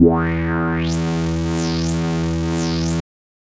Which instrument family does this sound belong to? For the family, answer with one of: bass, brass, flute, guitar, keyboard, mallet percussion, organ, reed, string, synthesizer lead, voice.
bass